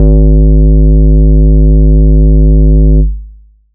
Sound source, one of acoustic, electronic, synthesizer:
synthesizer